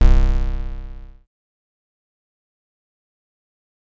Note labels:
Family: bass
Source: synthesizer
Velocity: 50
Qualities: bright, distorted, fast decay

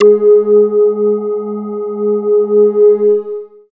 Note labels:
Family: bass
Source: synthesizer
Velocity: 50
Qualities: distorted, long release, multiphonic

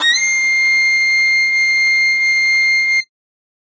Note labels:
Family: string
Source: acoustic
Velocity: 127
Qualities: bright

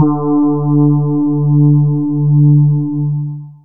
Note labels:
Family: voice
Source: synthesizer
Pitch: D3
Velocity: 127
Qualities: dark, long release

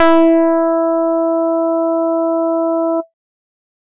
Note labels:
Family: bass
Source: synthesizer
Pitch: E4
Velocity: 100

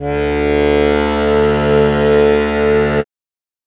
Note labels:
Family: keyboard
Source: acoustic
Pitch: D2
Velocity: 127

